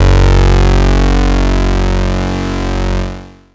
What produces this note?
synthesizer bass